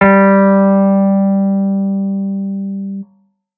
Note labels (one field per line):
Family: keyboard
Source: electronic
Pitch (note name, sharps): G3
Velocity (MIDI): 127